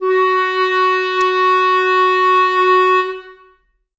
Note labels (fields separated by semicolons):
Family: reed; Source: acoustic; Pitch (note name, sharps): F#4; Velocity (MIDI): 127; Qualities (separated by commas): long release, reverb